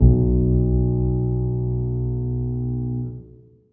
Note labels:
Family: keyboard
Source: acoustic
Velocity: 25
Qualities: reverb

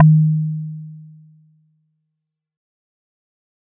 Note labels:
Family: mallet percussion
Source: acoustic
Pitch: D#3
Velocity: 75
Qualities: fast decay

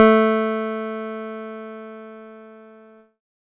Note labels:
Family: keyboard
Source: electronic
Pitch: A3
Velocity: 75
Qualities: distorted

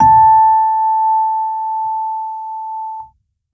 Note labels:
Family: keyboard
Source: electronic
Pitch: A5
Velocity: 50

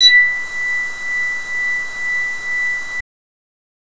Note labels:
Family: bass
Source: synthesizer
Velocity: 25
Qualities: distorted

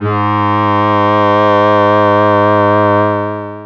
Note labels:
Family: voice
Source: synthesizer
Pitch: G#2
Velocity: 127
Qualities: distorted, long release

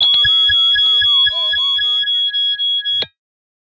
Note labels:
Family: guitar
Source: electronic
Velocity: 25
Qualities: bright, distorted

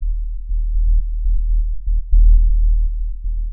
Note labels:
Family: synthesizer lead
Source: synthesizer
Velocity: 25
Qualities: dark, long release, tempo-synced

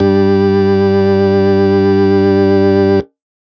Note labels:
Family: organ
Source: electronic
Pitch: G2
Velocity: 100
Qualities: distorted

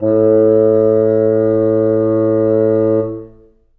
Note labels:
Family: reed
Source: acoustic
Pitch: A2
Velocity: 25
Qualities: long release, reverb

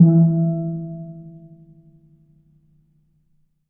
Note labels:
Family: mallet percussion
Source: acoustic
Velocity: 100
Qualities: reverb

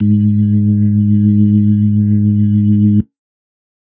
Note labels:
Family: organ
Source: electronic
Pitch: G#2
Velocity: 25

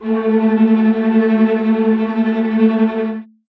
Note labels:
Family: string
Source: acoustic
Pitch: A3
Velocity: 25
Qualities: non-linear envelope, reverb

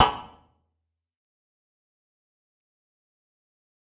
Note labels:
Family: guitar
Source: electronic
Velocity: 100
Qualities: fast decay, percussive, reverb

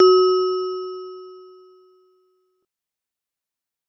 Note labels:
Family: mallet percussion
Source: acoustic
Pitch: F#4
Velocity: 100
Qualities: fast decay

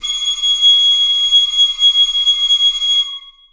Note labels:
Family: reed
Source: acoustic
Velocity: 75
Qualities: bright, reverb

